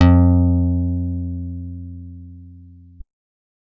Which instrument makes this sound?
acoustic guitar